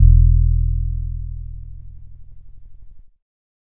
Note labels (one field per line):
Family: keyboard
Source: electronic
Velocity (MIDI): 127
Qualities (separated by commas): dark